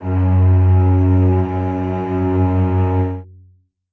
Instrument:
acoustic string instrument